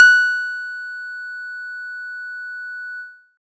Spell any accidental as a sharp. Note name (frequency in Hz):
F#6 (1480 Hz)